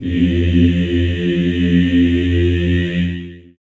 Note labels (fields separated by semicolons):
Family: voice; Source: acoustic; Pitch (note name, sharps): F2; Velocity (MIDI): 100; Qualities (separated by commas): long release, reverb